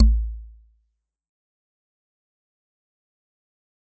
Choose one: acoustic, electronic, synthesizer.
acoustic